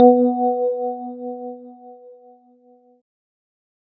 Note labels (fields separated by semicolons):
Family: keyboard; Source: electronic; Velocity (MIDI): 100; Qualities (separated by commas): dark